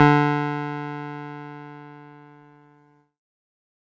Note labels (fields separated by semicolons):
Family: keyboard; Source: electronic; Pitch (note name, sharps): D3; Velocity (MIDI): 50; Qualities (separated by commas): distorted